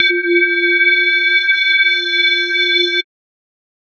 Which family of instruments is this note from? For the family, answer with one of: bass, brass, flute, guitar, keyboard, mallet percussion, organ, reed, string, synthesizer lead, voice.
mallet percussion